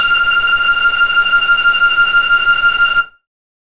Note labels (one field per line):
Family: bass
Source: synthesizer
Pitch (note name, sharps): F6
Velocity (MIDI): 50